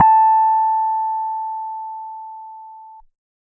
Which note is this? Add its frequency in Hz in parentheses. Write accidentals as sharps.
A5 (880 Hz)